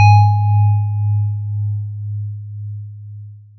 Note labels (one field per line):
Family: mallet percussion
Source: acoustic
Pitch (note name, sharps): G#2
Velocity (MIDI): 50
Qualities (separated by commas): long release